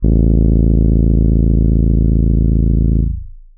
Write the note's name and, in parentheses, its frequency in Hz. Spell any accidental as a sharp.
A0 (27.5 Hz)